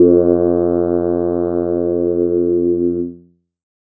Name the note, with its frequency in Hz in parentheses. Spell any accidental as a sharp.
F2 (87.31 Hz)